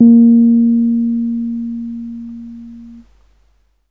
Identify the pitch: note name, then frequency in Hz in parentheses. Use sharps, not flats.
A#3 (233.1 Hz)